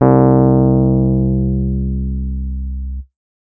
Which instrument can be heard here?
electronic keyboard